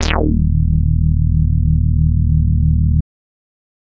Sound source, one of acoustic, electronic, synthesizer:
synthesizer